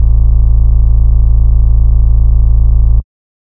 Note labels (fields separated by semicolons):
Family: bass; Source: synthesizer; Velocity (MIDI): 75; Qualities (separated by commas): dark, distorted